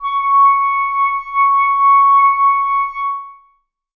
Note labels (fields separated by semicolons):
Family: reed; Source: acoustic; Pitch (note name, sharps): C#6; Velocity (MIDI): 100; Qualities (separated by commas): reverb